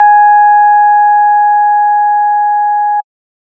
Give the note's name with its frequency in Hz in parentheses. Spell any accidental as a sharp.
G#5 (830.6 Hz)